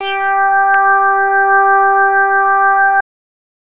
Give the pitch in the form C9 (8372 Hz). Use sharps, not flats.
G4 (392 Hz)